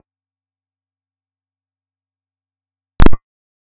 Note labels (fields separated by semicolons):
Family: bass; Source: synthesizer; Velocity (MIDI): 25; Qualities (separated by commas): percussive, reverb